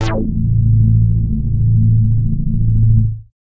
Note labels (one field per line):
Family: bass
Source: synthesizer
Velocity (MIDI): 100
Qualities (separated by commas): distorted